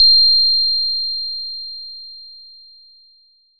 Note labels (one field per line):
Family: bass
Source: synthesizer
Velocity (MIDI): 25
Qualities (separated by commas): bright, distorted